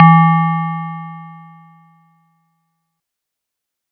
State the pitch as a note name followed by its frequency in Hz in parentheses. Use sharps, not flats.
E3 (164.8 Hz)